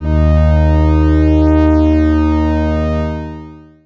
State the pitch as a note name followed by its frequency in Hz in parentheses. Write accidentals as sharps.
D#2 (77.78 Hz)